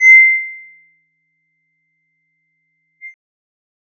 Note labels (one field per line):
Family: bass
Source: synthesizer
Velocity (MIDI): 75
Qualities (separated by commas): percussive